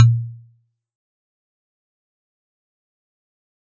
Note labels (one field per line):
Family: mallet percussion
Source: acoustic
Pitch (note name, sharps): A#2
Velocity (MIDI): 100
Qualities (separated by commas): fast decay, percussive